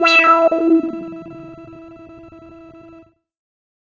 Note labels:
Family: bass; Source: synthesizer; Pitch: E4; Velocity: 25; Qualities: distorted, non-linear envelope

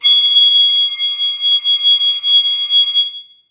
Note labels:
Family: flute; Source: acoustic; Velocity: 75; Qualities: bright, reverb

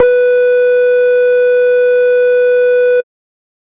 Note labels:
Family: bass; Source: synthesizer; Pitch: B4; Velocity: 25; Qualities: distorted, tempo-synced

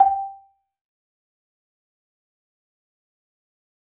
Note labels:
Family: mallet percussion; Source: acoustic; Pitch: G5; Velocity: 25; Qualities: fast decay, percussive, reverb

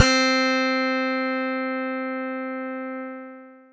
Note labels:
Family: keyboard; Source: electronic; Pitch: C4; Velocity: 50; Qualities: bright, long release

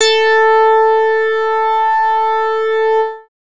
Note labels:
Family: bass; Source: synthesizer; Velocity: 100; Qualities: distorted

